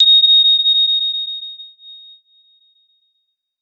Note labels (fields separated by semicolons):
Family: mallet percussion; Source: acoustic; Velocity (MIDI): 127; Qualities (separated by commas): bright, non-linear envelope